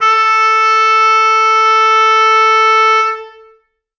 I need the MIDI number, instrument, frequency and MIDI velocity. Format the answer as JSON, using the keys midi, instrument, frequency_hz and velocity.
{"midi": 69, "instrument": "acoustic reed instrument", "frequency_hz": 440, "velocity": 127}